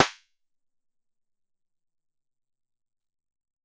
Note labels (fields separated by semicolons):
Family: guitar; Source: synthesizer; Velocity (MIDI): 75; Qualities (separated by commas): percussive